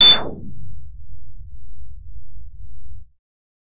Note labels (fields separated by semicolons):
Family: bass; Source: synthesizer; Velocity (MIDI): 127; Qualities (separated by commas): distorted